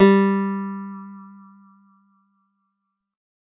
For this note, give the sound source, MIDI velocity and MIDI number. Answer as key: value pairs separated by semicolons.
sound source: acoustic; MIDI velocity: 25; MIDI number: 55